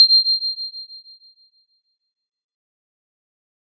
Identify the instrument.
synthesizer guitar